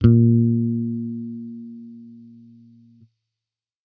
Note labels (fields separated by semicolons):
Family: bass; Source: electronic; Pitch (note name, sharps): A#2; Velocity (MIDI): 25